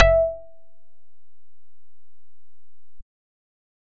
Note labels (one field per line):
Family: bass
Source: synthesizer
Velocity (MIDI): 75